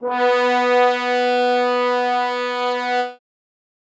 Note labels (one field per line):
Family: brass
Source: acoustic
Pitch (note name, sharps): B3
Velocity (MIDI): 100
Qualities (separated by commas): reverb